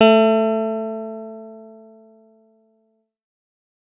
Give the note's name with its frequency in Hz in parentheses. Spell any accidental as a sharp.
A3 (220 Hz)